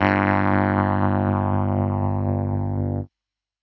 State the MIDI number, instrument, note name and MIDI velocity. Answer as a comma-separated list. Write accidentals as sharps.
31, electronic keyboard, G1, 127